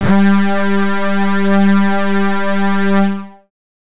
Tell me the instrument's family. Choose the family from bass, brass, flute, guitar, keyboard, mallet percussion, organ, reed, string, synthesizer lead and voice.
bass